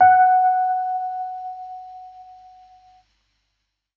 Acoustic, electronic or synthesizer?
electronic